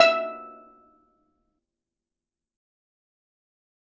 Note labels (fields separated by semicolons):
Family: mallet percussion; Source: acoustic; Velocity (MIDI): 127; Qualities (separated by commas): fast decay, percussive, reverb